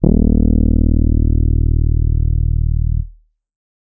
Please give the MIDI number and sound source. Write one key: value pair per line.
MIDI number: 27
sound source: electronic